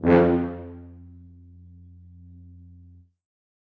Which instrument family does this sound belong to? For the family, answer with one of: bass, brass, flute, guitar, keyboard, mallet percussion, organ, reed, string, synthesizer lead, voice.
brass